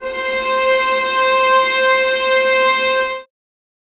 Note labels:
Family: string; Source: acoustic; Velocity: 25; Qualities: reverb

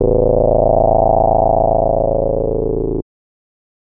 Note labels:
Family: bass; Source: synthesizer; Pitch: A0; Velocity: 50; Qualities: distorted

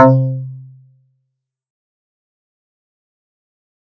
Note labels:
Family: guitar; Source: synthesizer; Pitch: C3; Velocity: 127; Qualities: dark, fast decay, percussive

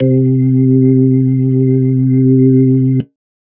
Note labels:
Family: organ; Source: electronic; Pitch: C3; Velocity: 75

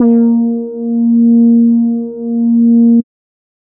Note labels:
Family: bass; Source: synthesizer; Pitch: A#3; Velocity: 50; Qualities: dark

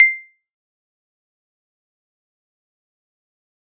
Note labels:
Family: keyboard; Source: electronic; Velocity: 100; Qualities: fast decay, percussive

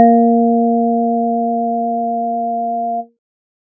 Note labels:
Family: organ; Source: electronic; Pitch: A#3; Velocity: 25; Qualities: dark

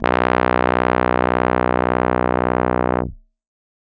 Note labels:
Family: keyboard; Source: electronic; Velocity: 127; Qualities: distorted

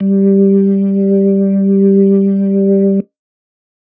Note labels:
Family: organ; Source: electronic; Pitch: G3; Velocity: 127; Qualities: dark

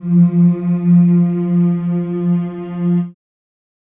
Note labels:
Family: voice; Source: acoustic; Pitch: F3; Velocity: 50; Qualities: dark, reverb

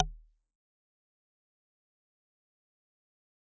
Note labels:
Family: mallet percussion; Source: acoustic; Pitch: D#1; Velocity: 75; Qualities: fast decay, percussive

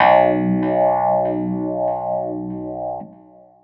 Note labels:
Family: keyboard; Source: electronic; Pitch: B1; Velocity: 25

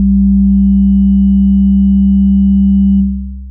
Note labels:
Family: synthesizer lead; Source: synthesizer; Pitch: C2; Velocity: 50; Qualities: long release

